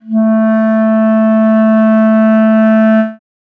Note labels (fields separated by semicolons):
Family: reed; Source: acoustic; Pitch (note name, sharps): A3; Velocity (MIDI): 75; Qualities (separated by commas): dark